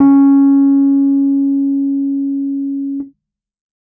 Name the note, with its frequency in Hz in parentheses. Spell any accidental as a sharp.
C#4 (277.2 Hz)